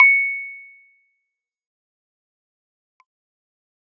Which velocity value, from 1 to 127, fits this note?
75